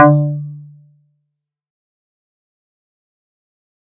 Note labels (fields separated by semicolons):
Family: guitar; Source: synthesizer; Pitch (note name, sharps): D3; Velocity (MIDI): 127; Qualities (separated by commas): dark, fast decay, percussive